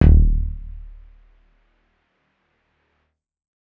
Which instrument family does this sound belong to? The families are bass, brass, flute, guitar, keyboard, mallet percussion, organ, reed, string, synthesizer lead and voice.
keyboard